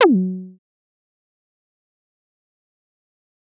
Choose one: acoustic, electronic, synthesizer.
synthesizer